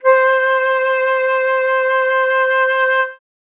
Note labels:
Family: flute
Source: acoustic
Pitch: C5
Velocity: 127

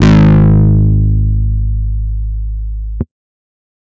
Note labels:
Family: guitar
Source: electronic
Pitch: G#1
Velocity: 100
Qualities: bright, distorted

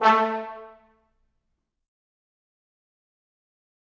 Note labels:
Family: brass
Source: acoustic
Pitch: A3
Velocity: 100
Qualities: fast decay, percussive, reverb

